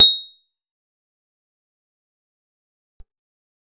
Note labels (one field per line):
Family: guitar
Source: acoustic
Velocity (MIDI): 100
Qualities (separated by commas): bright, fast decay, percussive